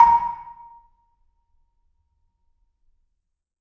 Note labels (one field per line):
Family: mallet percussion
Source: acoustic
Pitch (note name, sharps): A#5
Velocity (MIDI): 127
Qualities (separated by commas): percussive, reverb